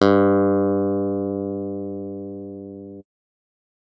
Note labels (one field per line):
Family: keyboard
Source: electronic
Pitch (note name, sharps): G2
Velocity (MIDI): 127